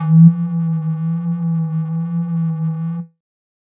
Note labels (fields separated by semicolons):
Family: flute; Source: synthesizer; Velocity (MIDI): 25; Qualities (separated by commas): distorted